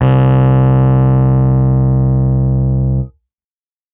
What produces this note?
electronic keyboard